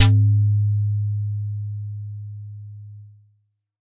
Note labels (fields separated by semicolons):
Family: bass; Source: synthesizer; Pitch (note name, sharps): G#2; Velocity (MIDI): 25; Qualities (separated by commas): distorted